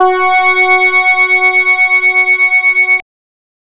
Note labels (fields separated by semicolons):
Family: bass; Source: synthesizer; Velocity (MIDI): 127; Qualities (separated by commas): distorted, multiphonic